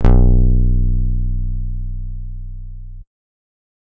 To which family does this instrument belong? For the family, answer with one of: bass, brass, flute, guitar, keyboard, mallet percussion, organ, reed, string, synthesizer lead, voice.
guitar